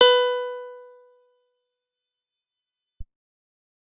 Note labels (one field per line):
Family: guitar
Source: acoustic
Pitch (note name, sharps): B4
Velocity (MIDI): 127